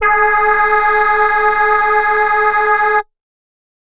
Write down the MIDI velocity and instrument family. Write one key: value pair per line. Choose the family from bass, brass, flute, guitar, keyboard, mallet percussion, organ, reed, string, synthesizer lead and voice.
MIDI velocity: 25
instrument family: voice